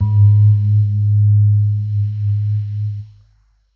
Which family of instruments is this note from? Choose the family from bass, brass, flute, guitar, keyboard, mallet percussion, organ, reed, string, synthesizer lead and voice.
keyboard